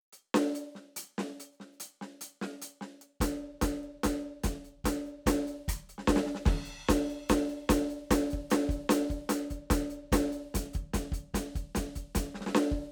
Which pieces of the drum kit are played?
crash, closed hi-hat, hi-hat pedal, snare, cross-stick and kick